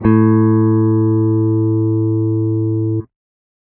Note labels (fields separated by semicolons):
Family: guitar; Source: electronic; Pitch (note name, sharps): A2; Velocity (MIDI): 50